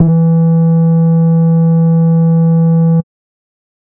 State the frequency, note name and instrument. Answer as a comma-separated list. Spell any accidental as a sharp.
164.8 Hz, E3, synthesizer bass